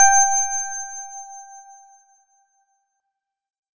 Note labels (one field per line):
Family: organ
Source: electronic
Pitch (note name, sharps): G5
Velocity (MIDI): 127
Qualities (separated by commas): bright